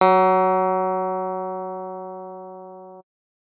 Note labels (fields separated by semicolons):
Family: keyboard; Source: electronic; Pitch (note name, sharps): F#3; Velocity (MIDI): 127